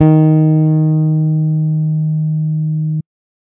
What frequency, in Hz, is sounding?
155.6 Hz